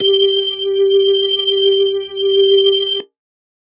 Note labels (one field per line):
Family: organ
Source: electronic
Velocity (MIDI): 127